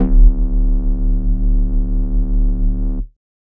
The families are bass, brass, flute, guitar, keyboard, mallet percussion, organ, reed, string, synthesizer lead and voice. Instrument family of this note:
flute